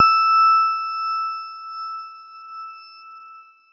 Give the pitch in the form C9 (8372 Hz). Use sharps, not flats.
E6 (1319 Hz)